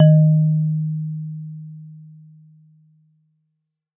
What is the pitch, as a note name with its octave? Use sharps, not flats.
D#3